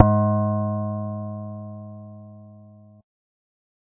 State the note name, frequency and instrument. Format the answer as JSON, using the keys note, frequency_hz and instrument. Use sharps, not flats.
{"note": "G#2", "frequency_hz": 103.8, "instrument": "synthesizer bass"}